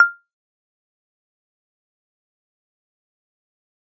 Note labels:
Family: mallet percussion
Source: acoustic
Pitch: F6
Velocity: 50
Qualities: dark, fast decay, percussive, reverb

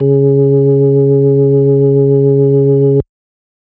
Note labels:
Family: organ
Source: electronic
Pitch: C#3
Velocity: 100

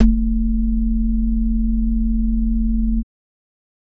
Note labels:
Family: organ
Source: electronic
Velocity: 127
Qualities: multiphonic

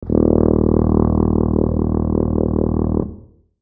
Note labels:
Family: brass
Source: acoustic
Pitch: D#1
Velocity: 50

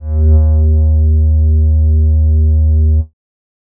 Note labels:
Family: bass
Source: synthesizer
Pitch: D#2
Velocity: 100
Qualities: dark

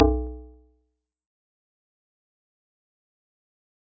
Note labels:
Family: mallet percussion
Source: acoustic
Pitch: B1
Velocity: 127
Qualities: fast decay, percussive

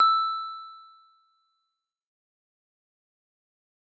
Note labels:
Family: mallet percussion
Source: acoustic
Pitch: E6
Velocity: 100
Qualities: bright, fast decay

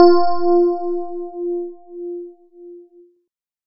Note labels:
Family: keyboard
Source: electronic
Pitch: F4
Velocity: 100

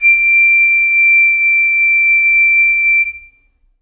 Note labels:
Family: flute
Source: acoustic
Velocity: 25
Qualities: reverb

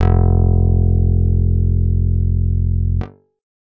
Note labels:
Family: guitar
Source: acoustic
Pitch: F1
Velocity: 75

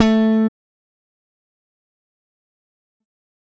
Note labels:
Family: bass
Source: electronic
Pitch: A3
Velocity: 75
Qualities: bright, fast decay

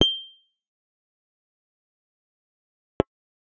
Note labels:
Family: bass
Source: synthesizer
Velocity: 25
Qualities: bright, fast decay, percussive

